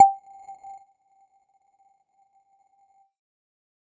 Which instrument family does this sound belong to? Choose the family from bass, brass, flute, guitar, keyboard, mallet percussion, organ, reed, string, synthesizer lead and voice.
mallet percussion